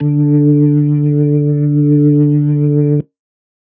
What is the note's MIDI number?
50